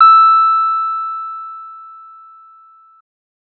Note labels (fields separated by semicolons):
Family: bass; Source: synthesizer; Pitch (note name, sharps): E6; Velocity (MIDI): 100